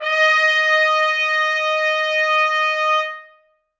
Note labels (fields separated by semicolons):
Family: brass; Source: acoustic; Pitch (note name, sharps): D#5; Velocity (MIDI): 127; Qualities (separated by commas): bright, reverb